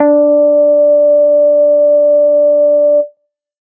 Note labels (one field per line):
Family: bass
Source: synthesizer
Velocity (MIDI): 50